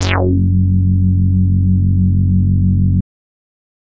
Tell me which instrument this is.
synthesizer bass